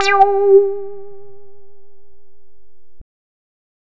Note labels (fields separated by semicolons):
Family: bass; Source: synthesizer; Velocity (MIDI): 75; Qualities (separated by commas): distorted